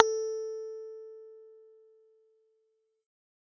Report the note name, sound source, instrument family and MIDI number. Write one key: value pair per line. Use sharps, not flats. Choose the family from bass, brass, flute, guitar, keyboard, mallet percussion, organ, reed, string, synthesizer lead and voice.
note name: A4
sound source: synthesizer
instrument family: bass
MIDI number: 69